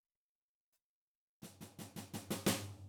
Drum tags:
soft pop
fill
83 BPM
4/4
hi-hat pedal, snare, floor tom

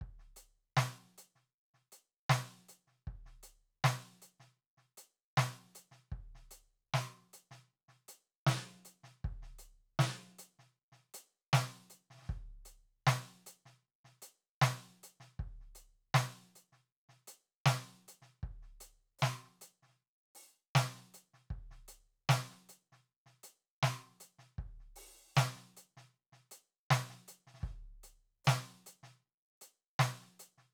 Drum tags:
country
beat
78 BPM
4/4
closed hi-hat, open hi-hat, hi-hat pedal, snare, kick

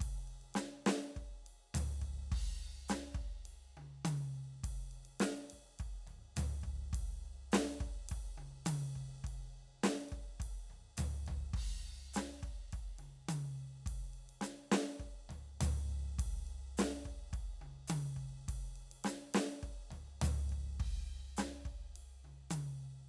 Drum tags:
Motown
beat
104 BPM
4/4
crash, ride, hi-hat pedal, snare, high tom, floor tom, kick

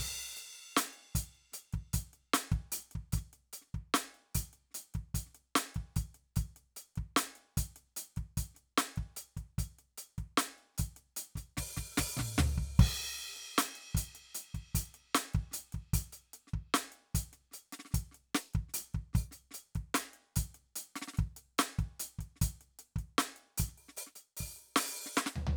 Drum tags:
hip-hop
beat
75 BPM
4/4
crash, closed hi-hat, open hi-hat, hi-hat pedal, snare, mid tom, floor tom, kick

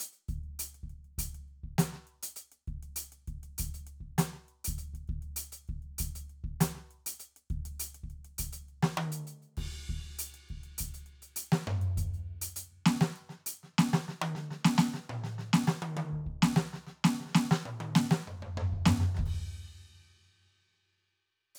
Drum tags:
hip-hop
beat
100 BPM
4/4
crash, closed hi-hat, hi-hat pedal, snare, high tom, mid tom, floor tom, kick

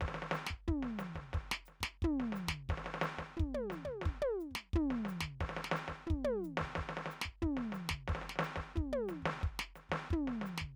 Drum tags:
samba
beat
89 BPM
4/4
hi-hat pedal, snare, high tom, floor tom, kick

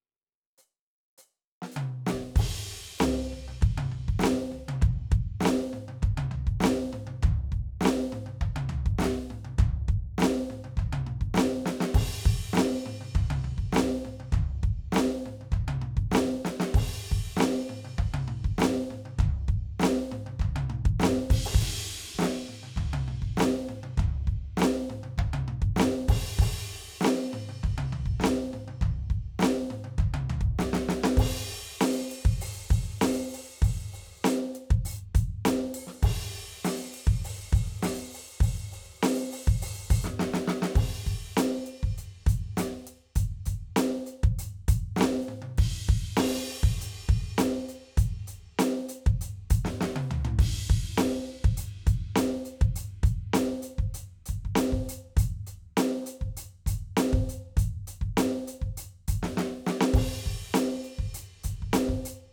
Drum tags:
rock
beat
100 BPM
4/4
crash, ride, closed hi-hat, open hi-hat, hi-hat pedal, snare, high tom, mid tom, floor tom, kick

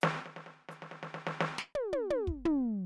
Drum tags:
New Orleans funk
fill
84 BPM
4/4
closed hi-hat, hi-hat pedal, snare, high tom, floor tom, kick

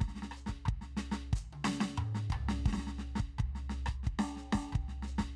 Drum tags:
samba
beat
89 BPM
4/4
hi-hat pedal, snare, cross-stick, high tom, mid tom, floor tom, kick

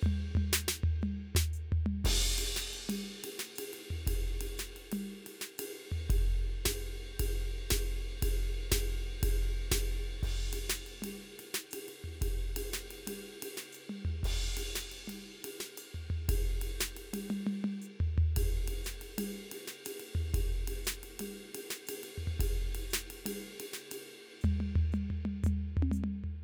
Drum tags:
Latin
beat
118 BPM
4/4
ride, ride bell, hi-hat pedal, snare, high tom, mid tom, floor tom, kick

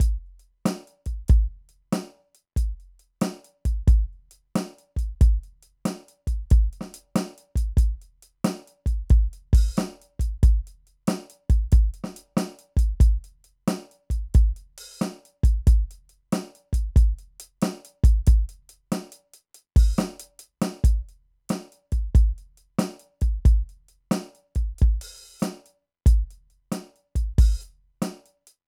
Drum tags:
rock
beat
92 BPM
4/4
closed hi-hat, open hi-hat, hi-hat pedal, snare, kick

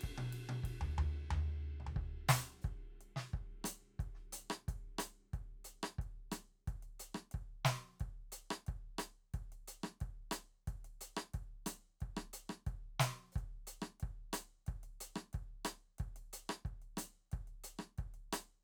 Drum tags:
reggaeton
beat
90 BPM
4/4
ride, closed hi-hat, open hi-hat, hi-hat pedal, snare, cross-stick, high tom, floor tom, kick

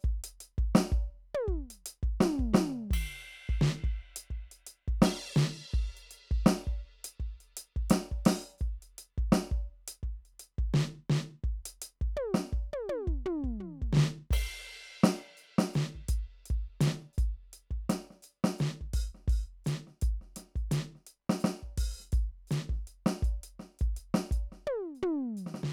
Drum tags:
New Orleans funk
beat
84 BPM
4/4
crash, ride, closed hi-hat, open hi-hat, hi-hat pedal, snare, high tom, floor tom, kick

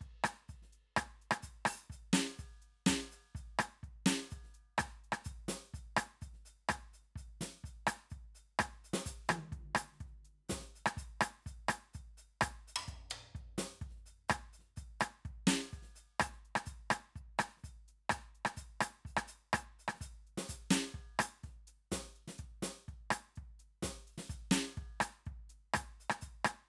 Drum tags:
reggae
beat
126 BPM
4/4
closed hi-hat, open hi-hat, hi-hat pedal, percussion, snare, cross-stick, high tom, kick

